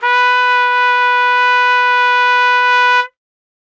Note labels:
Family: brass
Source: acoustic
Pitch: B4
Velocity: 75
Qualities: bright

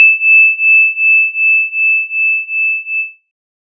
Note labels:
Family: synthesizer lead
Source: synthesizer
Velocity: 100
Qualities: bright

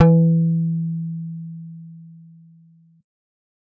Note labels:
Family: bass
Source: synthesizer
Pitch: E3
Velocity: 127

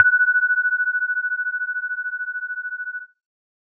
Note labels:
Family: synthesizer lead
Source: synthesizer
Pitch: F#6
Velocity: 25

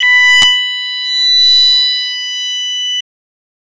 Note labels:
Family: voice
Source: synthesizer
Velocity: 75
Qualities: bright, distorted

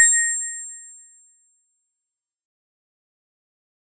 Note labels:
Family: mallet percussion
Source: acoustic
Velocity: 100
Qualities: fast decay

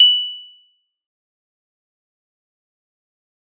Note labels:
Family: mallet percussion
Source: acoustic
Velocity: 50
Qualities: bright, fast decay, percussive

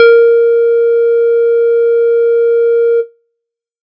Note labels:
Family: bass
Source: synthesizer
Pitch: A#4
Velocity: 25

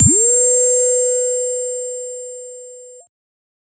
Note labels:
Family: bass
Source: synthesizer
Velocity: 50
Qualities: bright, distorted, multiphonic

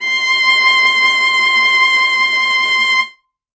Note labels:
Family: string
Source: acoustic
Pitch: C6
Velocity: 75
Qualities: reverb

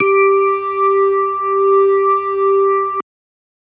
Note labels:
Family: organ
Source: electronic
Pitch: G4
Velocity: 127

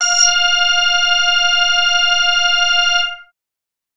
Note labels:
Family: bass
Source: synthesizer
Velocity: 100

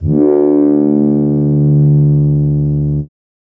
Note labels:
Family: keyboard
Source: synthesizer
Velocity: 75

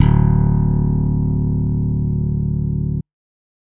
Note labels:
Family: bass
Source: electronic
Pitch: D1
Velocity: 127

